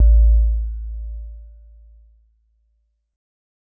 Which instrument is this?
electronic keyboard